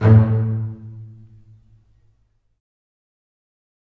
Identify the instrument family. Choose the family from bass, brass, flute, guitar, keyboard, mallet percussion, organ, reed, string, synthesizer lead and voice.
string